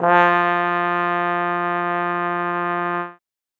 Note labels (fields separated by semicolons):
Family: brass; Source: acoustic; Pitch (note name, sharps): F3; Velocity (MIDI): 127